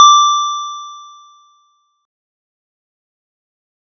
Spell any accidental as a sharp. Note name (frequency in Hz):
D6 (1175 Hz)